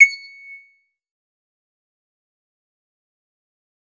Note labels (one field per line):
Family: bass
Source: synthesizer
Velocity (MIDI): 100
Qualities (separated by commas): distorted, fast decay, percussive